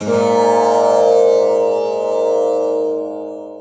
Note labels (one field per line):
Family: guitar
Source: acoustic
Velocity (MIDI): 100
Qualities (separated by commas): long release, multiphonic, reverb